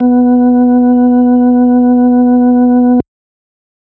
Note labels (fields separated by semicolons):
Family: organ; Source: electronic; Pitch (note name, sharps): B3; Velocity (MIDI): 25